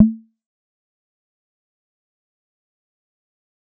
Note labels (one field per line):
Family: bass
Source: synthesizer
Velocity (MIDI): 127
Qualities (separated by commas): fast decay, percussive